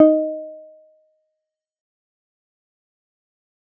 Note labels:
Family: guitar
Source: synthesizer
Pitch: D#4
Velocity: 50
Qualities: fast decay, percussive

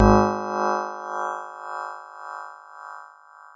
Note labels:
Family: keyboard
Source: electronic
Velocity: 127

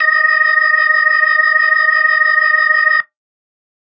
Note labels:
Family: organ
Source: electronic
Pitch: D#5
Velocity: 127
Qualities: bright

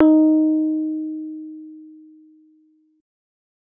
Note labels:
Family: keyboard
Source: electronic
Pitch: D#4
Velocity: 75

